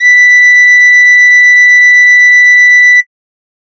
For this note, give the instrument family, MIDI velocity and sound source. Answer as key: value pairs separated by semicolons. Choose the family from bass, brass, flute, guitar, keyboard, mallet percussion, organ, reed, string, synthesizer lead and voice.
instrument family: flute; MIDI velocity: 75; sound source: synthesizer